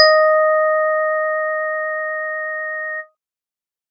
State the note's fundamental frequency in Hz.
622.3 Hz